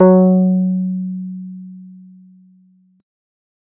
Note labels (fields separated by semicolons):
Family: keyboard; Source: electronic; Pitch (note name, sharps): F#3; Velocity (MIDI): 50